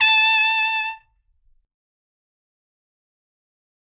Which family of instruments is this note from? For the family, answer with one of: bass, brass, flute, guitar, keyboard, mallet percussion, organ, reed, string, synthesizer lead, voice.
brass